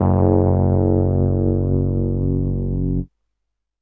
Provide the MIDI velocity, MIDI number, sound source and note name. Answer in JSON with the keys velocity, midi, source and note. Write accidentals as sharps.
{"velocity": 100, "midi": 30, "source": "electronic", "note": "F#1"}